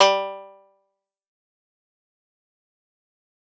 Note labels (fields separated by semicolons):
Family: guitar; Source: acoustic; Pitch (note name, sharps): G3; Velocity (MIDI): 100; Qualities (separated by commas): bright, fast decay, percussive